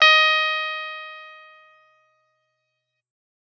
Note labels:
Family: guitar; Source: electronic; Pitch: D#5; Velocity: 75

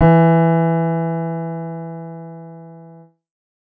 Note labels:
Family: keyboard; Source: synthesizer; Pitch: E3; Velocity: 75

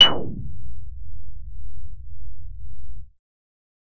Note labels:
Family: bass; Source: synthesizer; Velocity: 75; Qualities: distorted

